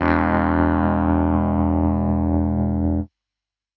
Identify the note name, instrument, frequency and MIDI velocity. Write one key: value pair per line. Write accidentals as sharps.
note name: E1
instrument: electronic keyboard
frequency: 41.2 Hz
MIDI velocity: 127